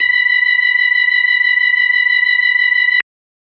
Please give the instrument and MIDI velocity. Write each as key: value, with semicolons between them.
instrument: electronic organ; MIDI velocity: 50